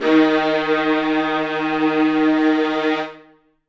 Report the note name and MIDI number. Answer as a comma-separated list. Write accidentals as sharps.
D#3, 51